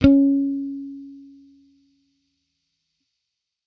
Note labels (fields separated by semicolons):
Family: bass; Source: electronic; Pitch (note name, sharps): C#4; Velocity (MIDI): 50; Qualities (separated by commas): distorted